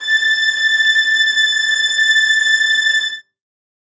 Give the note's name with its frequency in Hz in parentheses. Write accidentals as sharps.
A6 (1760 Hz)